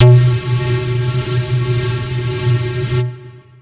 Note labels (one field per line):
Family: flute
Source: acoustic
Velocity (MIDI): 127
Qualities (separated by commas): distorted, long release